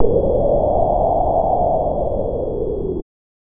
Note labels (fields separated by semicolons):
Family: bass; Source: synthesizer; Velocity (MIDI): 100; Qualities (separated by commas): distorted